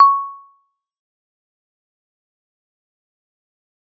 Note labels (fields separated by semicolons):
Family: mallet percussion; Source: acoustic; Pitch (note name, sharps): C#6; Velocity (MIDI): 50; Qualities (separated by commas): fast decay, percussive